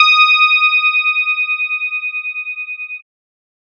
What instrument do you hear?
synthesizer bass